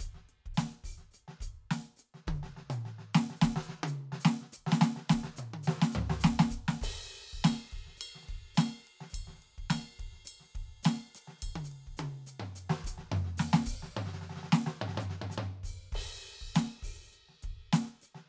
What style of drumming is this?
rock